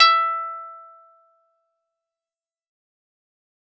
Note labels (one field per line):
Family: guitar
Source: acoustic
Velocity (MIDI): 50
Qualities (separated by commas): fast decay, reverb